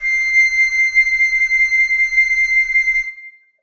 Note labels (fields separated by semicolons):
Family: flute; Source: acoustic; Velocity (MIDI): 25; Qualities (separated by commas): reverb